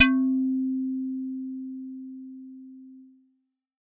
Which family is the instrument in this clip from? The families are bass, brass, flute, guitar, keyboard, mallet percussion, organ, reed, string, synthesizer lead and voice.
bass